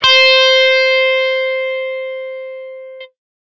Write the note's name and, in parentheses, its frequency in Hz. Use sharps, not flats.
C5 (523.3 Hz)